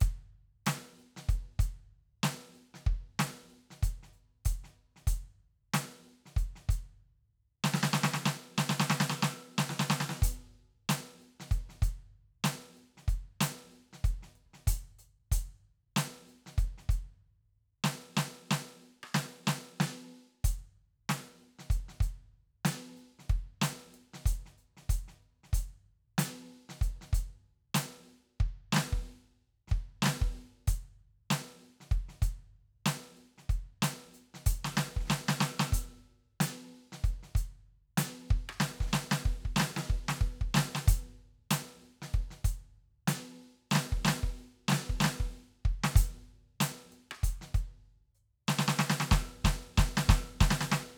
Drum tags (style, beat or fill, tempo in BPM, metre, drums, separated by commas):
hip-hop, beat, 94 BPM, 4/4, crash, ride, closed hi-hat, hi-hat pedal, snare, cross-stick, kick